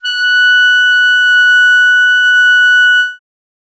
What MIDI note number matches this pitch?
90